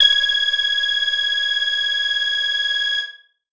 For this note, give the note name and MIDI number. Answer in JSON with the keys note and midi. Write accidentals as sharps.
{"note": "G#6", "midi": 92}